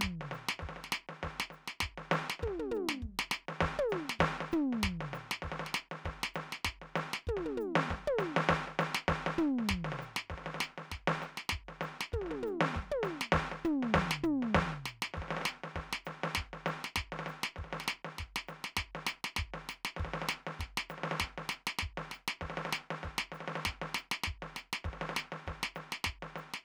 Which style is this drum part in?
New Orleans second line